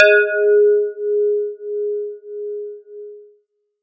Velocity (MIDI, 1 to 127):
75